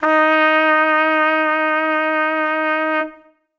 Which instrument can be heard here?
acoustic brass instrument